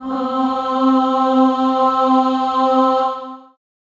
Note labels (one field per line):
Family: voice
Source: acoustic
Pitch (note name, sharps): C4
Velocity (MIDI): 75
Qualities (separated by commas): long release, reverb